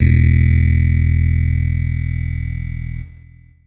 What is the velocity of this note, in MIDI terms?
75